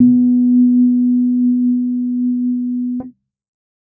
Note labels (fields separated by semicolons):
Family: keyboard; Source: electronic; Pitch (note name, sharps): B3; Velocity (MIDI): 25; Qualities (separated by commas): dark